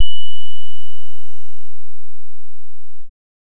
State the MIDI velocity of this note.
50